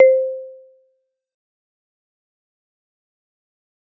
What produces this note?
acoustic mallet percussion instrument